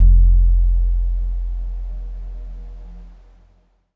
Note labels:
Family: guitar; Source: electronic; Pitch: F1; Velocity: 75; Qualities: dark

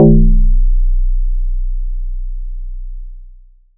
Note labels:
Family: mallet percussion; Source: electronic; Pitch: B0; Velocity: 127; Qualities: long release, multiphonic

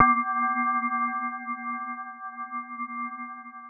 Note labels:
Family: mallet percussion; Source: synthesizer; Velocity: 100; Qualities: long release, multiphonic

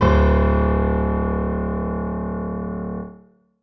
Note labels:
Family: keyboard; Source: acoustic; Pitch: D1; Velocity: 127; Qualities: reverb

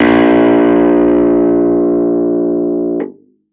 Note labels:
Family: keyboard; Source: electronic; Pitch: A#1; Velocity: 100; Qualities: distorted

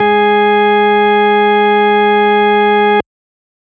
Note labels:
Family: organ; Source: electronic; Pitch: G#3; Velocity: 25

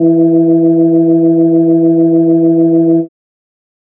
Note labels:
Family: organ; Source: electronic; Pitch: E3; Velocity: 25

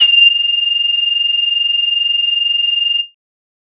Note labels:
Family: flute; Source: synthesizer; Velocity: 127; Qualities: bright, distorted

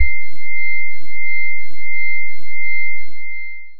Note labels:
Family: bass; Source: synthesizer; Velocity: 25; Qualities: long release

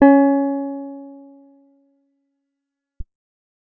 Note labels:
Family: guitar; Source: acoustic; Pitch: C#4; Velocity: 25; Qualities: fast decay

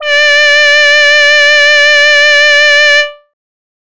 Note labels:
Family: voice; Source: synthesizer; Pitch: D5; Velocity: 127

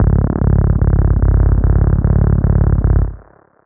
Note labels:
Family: bass; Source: synthesizer; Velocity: 127; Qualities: reverb

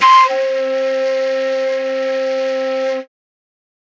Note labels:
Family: flute; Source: acoustic; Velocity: 127

